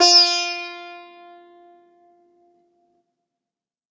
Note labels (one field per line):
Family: guitar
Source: acoustic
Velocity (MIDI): 50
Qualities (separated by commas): bright